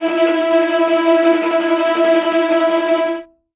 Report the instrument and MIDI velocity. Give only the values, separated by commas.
acoustic string instrument, 100